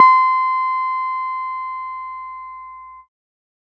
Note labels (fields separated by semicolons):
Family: keyboard; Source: electronic; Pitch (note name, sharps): C6; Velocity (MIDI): 75